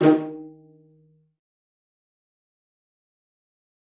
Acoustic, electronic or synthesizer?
acoustic